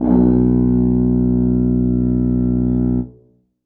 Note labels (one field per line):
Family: brass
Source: acoustic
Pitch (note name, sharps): B1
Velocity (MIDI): 100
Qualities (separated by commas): dark, reverb